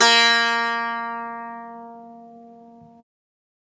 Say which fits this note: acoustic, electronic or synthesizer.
acoustic